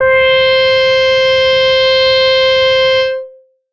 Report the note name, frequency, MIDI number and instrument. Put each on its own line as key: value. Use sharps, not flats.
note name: C5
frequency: 523.3 Hz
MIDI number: 72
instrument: synthesizer bass